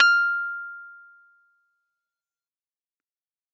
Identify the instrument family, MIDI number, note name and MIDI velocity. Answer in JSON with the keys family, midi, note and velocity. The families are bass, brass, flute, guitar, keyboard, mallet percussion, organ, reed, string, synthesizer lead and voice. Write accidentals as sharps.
{"family": "keyboard", "midi": 89, "note": "F6", "velocity": 127}